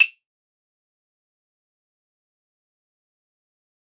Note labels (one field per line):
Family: guitar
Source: acoustic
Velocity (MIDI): 100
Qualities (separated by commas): bright, fast decay, percussive